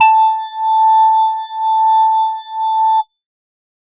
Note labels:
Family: organ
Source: electronic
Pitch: A5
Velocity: 25

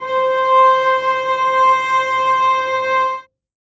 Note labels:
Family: string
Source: acoustic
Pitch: C5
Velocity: 25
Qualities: reverb

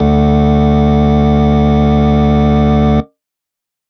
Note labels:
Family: organ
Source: electronic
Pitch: D2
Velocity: 100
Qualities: distorted

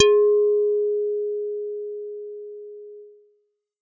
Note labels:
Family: bass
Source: synthesizer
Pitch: G#4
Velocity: 127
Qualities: distorted

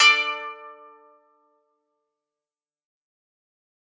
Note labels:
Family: guitar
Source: acoustic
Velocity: 127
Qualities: fast decay, percussive

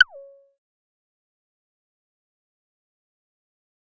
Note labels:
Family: bass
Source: synthesizer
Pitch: C#5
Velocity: 50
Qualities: fast decay, percussive

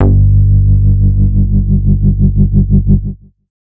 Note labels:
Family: bass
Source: synthesizer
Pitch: G1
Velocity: 127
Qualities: distorted

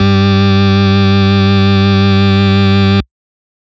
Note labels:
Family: organ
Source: electronic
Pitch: G2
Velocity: 25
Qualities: distorted

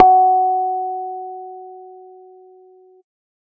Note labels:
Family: bass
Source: synthesizer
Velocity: 127

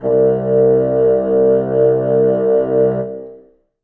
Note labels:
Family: reed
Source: acoustic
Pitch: C2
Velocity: 50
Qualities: reverb

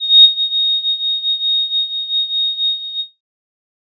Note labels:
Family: flute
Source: synthesizer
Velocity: 50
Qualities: bright, distorted

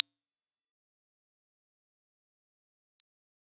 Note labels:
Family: keyboard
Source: electronic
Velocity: 75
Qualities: bright, fast decay, percussive

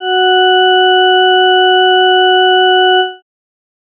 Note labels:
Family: organ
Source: electronic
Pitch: F#4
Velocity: 75

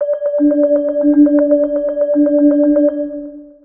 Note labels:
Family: mallet percussion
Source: synthesizer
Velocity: 50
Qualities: dark, long release, multiphonic, percussive, tempo-synced

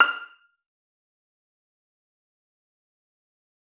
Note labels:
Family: string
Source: acoustic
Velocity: 100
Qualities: fast decay, percussive, reverb

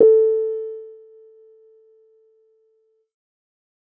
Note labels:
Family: keyboard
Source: electronic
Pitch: A4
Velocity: 50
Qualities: dark

